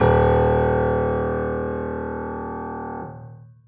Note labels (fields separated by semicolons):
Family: keyboard; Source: acoustic; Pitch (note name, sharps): D#1; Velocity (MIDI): 50; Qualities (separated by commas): long release